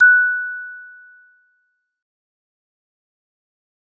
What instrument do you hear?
acoustic mallet percussion instrument